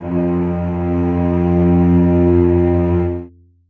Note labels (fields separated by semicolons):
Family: string; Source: acoustic; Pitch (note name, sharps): F2; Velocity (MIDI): 25; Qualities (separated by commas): reverb